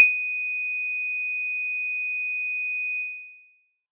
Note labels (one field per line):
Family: mallet percussion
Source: acoustic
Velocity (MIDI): 100